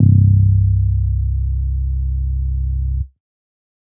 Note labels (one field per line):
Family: bass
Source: synthesizer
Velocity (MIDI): 127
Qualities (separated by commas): dark